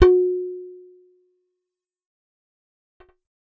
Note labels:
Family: bass; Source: synthesizer; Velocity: 100; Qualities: fast decay

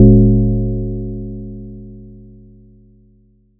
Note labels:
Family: mallet percussion; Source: acoustic; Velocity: 127; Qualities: multiphonic

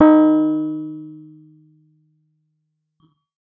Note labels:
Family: keyboard; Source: electronic; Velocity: 50; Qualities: distorted

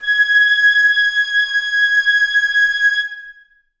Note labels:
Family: reed; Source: acoustic; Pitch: G#6; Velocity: 75; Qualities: reverb

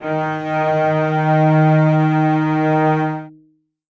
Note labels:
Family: string; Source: acoustic; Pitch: D#3; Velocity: 100; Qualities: reverb

